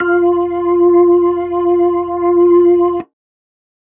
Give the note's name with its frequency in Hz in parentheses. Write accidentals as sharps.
F4 (349.2 Hz)